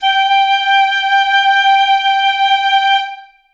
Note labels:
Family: flute; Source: acoustic; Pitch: G5; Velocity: 100; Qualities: reverb

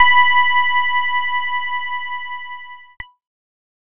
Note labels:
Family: keyboard; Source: electronic; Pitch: B5; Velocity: 75; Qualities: distorted

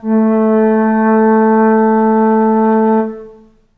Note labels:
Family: flute; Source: acoustic; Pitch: A3; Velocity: 25; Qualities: long release, reverb

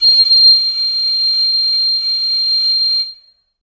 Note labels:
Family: reed; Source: acoustic; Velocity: 100; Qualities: bright, reverb

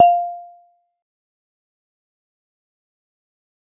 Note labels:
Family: mallet percussion; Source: acoustic; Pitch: F5; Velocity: 75; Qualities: fast decay, percussive

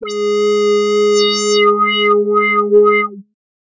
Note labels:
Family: bass; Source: synthesizer; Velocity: 100; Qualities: distorted, non-linear envelope

